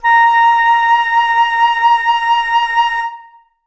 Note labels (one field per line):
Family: flute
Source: acoustic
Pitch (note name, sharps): A#5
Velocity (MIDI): 127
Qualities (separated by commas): reverb